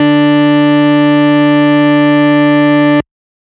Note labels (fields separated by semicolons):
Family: organ; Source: electronic; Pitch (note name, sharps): D3; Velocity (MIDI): 127; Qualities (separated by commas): distorted